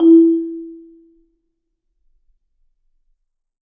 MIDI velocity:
75